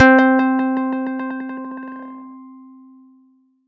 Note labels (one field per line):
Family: guitar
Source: electronic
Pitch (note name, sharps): C4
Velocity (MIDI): 100